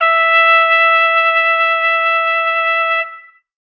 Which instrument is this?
acoustic brass instrument